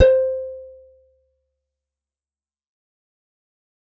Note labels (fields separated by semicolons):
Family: guitar; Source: acoustic; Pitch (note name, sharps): C5; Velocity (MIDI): 100; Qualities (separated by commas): fast decay